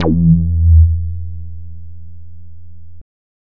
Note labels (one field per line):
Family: bass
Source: synthesizer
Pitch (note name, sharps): E2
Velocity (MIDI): 25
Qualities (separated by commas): distorted